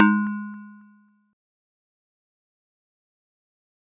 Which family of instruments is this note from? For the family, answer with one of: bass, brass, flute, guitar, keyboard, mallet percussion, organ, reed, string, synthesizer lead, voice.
mallet percussion